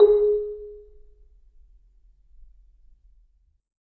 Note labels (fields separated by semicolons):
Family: mallet percussion; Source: acoustic; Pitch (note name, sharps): G#4; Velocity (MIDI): 50; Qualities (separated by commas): reverb